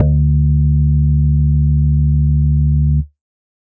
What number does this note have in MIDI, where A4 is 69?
38